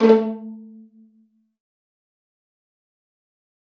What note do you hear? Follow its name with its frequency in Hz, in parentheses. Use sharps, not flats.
A3 (220 Hz)